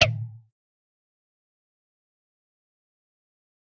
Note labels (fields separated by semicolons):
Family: guitar; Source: electronic; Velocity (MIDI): 25; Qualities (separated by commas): distorted, fast decay, percussive